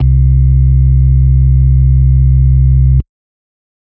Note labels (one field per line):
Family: organ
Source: electronic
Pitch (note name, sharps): C2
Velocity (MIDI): 25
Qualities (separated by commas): dark